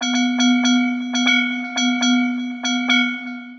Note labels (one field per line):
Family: mallet percussion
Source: synthesizer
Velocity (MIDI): 25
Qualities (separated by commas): long release, multiphonic, tempo-synced